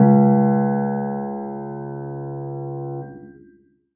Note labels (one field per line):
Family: keyboard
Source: acoustic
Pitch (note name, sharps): C#2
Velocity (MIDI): 50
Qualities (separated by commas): reverb